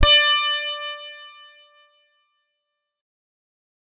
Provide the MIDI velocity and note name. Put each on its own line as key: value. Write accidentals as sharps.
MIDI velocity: 127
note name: D5